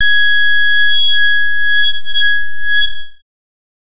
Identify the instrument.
synthesizer bass